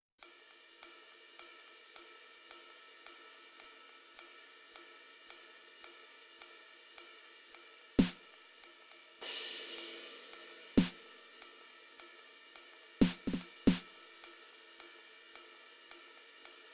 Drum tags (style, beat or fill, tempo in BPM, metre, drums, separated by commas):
swing, beat, 215 BPM, 4/4, ride, hi-hat pedal, snare